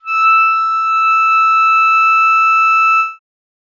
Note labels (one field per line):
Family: reed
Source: acoustic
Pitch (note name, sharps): E6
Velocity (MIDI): 100